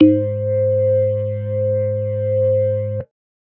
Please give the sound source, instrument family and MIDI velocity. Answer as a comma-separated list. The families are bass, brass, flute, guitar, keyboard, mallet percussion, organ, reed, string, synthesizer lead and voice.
electronic, organ, 25